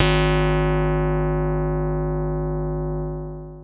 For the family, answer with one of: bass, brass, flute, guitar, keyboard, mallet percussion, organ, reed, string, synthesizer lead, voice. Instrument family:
keyboard